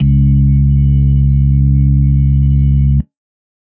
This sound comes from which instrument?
electronic organ